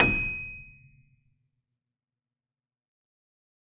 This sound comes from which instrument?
acoustic keyboard